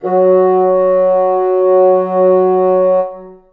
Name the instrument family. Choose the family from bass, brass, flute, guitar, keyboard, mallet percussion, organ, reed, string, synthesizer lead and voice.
reed